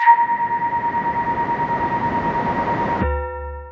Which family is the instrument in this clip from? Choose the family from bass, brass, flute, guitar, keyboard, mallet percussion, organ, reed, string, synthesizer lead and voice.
voice